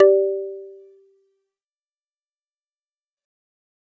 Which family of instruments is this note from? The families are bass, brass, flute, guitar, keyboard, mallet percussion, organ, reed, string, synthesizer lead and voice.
mallet percussion